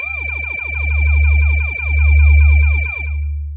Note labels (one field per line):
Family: mallet percussion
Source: electronic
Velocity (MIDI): 127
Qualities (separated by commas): bright, distorted, long release, multiphonic